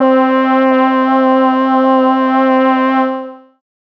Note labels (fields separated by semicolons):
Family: voice; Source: synthesizer; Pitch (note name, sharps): C4; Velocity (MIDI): 100; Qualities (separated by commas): long release